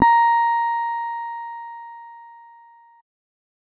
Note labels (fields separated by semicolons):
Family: keyboard; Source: electronic; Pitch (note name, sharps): A#5; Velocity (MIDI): 25; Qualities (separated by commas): dark